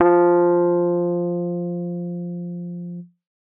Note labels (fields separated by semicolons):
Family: keyboard; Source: electronic; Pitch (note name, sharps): F3; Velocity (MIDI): 127